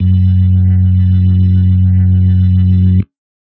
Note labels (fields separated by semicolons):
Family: organ; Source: electronic; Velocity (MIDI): 50; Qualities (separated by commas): dark